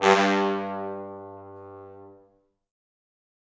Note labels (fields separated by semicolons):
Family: brass; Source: acoustic; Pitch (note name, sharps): G2; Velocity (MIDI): 50; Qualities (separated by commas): bright, fast decay, reverb